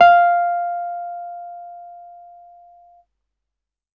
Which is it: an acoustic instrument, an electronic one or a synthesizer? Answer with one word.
electronic